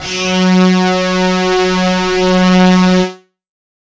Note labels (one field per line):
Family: guitar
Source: electronic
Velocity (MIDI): 50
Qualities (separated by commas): distorted